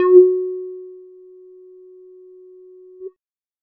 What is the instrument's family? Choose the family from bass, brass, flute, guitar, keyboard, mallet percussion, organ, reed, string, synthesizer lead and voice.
bass